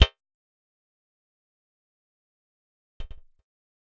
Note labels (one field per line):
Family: bass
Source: synthesizer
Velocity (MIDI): 50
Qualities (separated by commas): fast decay, percussive